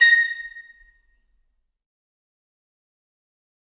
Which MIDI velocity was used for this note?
100